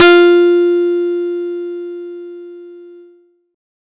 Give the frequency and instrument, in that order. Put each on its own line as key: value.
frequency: 349.2 Hz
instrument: acoustic guitar